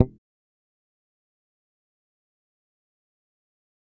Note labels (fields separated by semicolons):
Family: bass; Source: electronic; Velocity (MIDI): 25; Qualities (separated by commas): fast decay, percussive